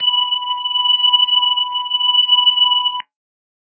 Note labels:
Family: organ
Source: electronic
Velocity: 100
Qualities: distorted

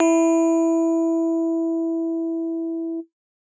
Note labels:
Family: keyboard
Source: acoustic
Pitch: E4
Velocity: 100

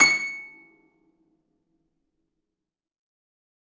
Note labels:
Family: string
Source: acoustic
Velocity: 100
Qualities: fast decay, percussive, reverb

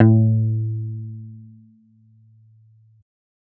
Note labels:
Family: bass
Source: synthesizer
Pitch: A2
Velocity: 127

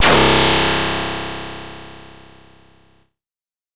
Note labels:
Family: bass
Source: synthesizer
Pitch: C1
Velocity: 127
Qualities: bright, distorted

